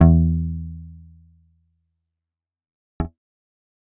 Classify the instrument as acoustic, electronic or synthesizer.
synthesizer